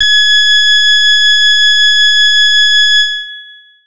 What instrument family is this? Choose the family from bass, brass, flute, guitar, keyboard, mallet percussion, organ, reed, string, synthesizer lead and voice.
keyboard